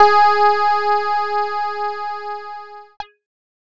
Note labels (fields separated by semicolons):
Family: keyboard; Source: electronic; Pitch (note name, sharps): G#4; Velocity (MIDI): 100; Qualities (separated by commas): distorted